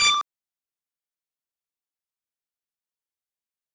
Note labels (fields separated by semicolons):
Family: bass; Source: synthesizer; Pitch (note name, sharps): D6; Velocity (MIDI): 25; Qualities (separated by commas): fast decay, percussive